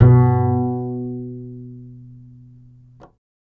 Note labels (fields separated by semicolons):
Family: bass; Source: electronic; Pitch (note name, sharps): B2; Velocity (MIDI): 127; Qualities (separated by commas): reverb